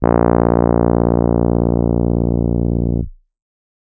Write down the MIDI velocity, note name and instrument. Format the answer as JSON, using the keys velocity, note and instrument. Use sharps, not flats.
{"velocity": 100, "note": "A#0", "instrument": "electronic keyboard"}